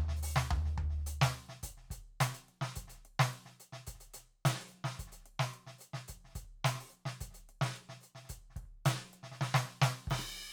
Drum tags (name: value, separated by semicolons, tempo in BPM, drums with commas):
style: ijexá; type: beat; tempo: 108 BPM; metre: 4/4; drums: crash, closed hi-hat, open hi-hat, hi-hat pedal, snare, cross-stick, floor tom, kick